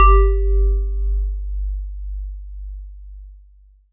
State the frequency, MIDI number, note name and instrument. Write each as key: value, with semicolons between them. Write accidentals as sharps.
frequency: 49 Hz; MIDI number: 31; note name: G1; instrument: acoustic mallet percussion instrument